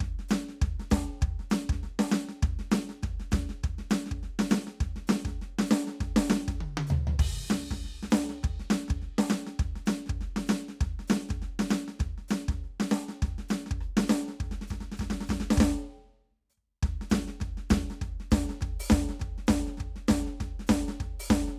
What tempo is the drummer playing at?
200 BPM